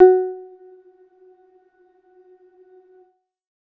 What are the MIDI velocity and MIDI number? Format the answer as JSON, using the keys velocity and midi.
{"velocity": 127, "midi": 66}